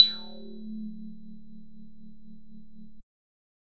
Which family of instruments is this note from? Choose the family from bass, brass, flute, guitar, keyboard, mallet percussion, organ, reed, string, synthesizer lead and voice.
bass